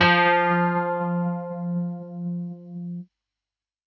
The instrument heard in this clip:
electronic keyboard